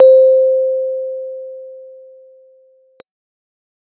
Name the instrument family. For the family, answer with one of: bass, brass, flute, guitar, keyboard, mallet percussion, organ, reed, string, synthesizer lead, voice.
keyboard